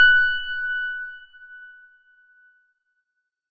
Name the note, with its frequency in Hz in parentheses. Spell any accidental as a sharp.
F#6 (1480 Hz)